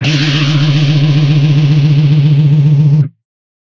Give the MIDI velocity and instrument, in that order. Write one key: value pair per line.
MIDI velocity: 75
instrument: electronic guitar